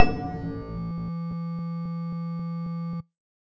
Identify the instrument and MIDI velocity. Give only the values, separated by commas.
synthesizer bass, 50